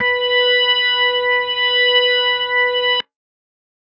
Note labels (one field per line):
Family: organ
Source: electronic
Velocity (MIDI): 25